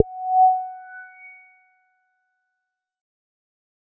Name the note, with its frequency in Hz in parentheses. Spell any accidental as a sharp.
F#5 (740 Hz)